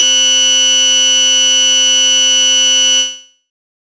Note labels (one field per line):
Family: bass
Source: synthesizer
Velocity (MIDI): 127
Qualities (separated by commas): bright, distorted